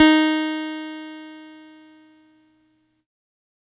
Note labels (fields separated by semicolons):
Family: keyboard; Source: electronic; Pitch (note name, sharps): D#4; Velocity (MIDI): 127; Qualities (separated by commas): bright, distorted